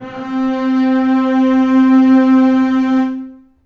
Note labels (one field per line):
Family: string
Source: acoustic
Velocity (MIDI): 75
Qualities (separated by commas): reverb